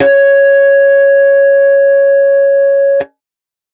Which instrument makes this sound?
electronic guitar